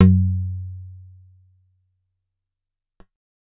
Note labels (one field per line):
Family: guitar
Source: acoustic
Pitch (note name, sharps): F#2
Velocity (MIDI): 100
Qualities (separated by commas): dark, fast decay